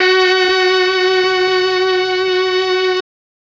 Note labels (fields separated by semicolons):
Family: reed; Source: electronic; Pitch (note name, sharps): F#4; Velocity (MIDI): 127; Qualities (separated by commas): bright, reverb